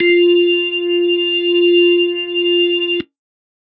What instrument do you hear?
electronic organ